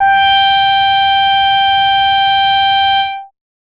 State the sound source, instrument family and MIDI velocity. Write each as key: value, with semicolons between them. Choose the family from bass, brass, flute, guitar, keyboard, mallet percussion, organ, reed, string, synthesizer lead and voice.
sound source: synthesizer; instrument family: bass; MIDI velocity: 50